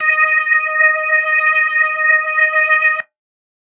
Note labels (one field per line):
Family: organ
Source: electronic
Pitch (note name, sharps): D#5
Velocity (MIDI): 100